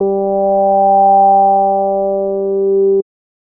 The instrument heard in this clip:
synthesizer bass